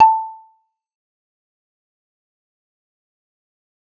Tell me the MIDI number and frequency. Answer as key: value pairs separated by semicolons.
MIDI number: 81; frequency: 880 Hz